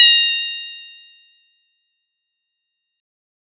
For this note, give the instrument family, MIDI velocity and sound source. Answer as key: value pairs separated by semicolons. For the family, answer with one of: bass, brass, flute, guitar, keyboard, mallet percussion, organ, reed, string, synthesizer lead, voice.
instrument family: guitar; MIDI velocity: 25; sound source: synthesizer